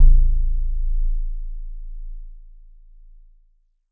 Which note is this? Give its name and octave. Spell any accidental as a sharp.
A0